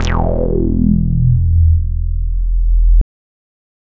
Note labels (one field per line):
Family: bass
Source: synthesizer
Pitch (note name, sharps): E1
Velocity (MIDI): 75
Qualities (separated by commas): distorted